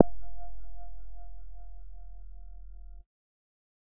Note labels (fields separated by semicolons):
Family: bass; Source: synthesizer; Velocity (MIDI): 25; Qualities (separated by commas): distorted